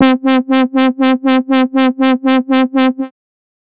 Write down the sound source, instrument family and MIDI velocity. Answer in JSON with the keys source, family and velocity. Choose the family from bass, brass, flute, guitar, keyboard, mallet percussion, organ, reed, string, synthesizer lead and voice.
{"source": "synthesizer", "family": "bass", "velocity": 50}